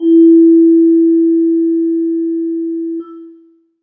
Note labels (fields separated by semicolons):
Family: mallet percussion; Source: acoustic; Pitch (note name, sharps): E4; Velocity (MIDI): 50; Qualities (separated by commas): long release, reverb